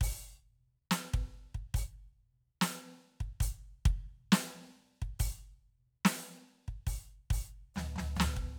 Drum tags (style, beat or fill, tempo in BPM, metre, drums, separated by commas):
half-time rock, beat, 140 BPM, 4/4, ride, closed hi-hat, open hi-hat, hi-hat pedal, snare, floor tom, kick